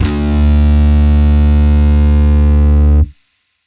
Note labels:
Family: bass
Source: electronic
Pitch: D2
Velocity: 127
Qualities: bright, distorted

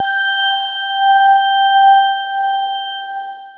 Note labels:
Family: keyboard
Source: electronic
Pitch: G5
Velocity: 25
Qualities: long release

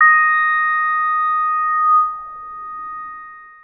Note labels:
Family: synthesizer lead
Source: synthesizer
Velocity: 25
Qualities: long release

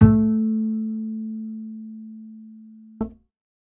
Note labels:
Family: bass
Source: acoustic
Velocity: 50

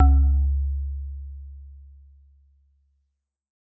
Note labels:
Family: mallet percussion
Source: acoustic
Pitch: C#2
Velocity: 75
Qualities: dark, reverb

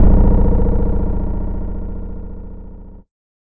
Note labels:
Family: guitar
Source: electronic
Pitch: A#-1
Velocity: 25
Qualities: bright, distorted

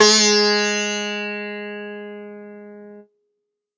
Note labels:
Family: guitar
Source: acoustic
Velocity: 127

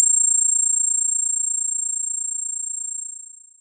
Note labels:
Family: guitar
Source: synthesizer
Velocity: 25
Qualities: bright, long release

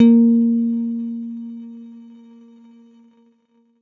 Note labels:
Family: guitar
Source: electronic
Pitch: A#3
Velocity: 100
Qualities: dark

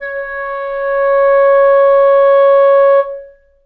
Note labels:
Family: reed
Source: acoustic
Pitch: C#5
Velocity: 75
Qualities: reverb

